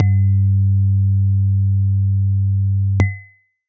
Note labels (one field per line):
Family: keyboard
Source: electronic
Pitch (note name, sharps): G2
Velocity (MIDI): 25